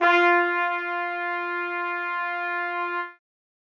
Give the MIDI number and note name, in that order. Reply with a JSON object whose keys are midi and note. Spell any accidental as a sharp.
{"midi": 65, "note": "F4"}